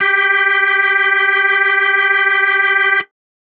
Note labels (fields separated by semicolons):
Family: organ; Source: electronic; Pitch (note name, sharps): G4; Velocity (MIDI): 25; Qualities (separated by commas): distorted